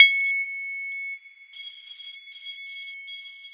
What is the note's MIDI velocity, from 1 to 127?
50